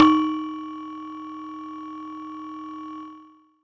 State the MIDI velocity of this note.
75